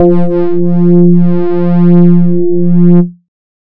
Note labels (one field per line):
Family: bass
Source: synthesizer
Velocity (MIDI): 25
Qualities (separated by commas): distorted